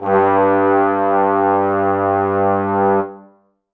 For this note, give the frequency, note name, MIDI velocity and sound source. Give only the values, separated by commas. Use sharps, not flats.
98 Hz, G2, 75, acoustic